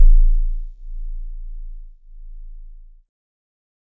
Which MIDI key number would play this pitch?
21